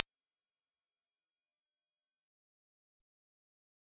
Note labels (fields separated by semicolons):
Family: bass; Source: synthesizer; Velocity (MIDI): 100; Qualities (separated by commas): fast decay, percussive